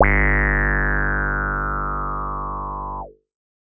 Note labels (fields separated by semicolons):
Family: bass; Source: synthesizer; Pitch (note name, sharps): G1; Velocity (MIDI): 127